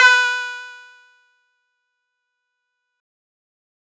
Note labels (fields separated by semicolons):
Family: guitar; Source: synthesizer; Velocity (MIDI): 100; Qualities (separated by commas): bright